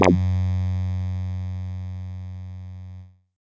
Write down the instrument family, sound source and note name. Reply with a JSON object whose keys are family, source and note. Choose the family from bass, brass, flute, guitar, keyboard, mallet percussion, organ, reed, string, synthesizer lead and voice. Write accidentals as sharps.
{"family": "bass", "source": "synthesizer", "note": "F#2"}